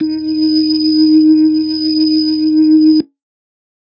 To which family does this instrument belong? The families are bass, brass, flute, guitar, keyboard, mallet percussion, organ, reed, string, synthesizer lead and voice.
organ